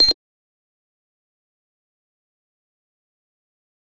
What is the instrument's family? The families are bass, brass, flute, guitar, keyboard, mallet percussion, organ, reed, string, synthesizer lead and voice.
bass